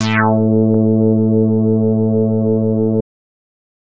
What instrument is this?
synthesizer bass